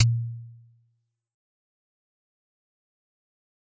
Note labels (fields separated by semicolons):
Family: mallet percussion; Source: acoustic; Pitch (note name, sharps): A#2; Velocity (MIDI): 50; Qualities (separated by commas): fast decay, percussive